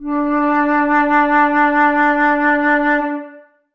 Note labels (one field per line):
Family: flute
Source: acoustic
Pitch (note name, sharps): D4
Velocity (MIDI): 75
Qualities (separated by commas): reverb